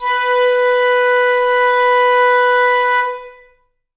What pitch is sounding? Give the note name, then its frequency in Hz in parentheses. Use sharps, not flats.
B4 (493.9 Hz)